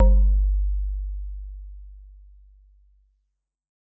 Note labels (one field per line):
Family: mallet percussion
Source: acoustic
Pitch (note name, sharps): G1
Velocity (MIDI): 50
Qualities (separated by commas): dark, reverb